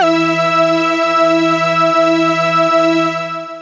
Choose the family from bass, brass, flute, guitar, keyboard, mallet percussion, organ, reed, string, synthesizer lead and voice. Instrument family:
synthesizer lead